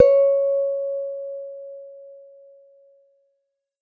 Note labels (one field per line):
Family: guitar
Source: electronic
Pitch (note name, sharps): C#5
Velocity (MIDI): 75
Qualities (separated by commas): dark, reverb